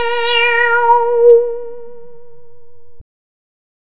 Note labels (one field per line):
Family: bass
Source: synthesizer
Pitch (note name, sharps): A#4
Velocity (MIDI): 127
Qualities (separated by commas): bright, distorted